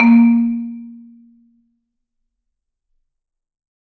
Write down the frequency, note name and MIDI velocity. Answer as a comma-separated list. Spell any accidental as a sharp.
233.1 Hz, A#3, 100